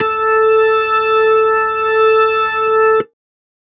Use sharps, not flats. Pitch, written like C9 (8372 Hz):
A4 (440 Hz)